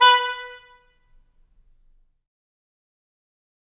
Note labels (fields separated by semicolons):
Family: reed; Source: acoustic; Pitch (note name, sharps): B4; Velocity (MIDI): 127; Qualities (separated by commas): fast decay, percussive, reverb